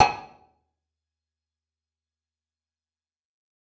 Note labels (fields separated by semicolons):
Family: guitar; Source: electronic; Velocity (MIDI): 50; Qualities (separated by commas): fast decay, percussive, reverb